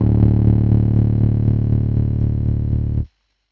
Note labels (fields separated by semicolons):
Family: keyboard; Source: electronic; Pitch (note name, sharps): D1; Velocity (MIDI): 75; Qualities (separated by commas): distorted, tempo-synced